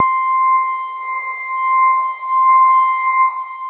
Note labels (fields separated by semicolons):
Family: keyboard; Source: electronic; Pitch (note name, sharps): C6; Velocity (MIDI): 50; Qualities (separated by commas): long release